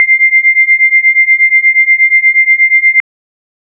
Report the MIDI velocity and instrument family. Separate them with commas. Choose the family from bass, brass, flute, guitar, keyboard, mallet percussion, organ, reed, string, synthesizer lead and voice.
50, organ